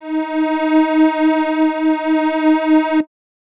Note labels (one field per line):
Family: reed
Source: acoustic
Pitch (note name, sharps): D#4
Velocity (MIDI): 25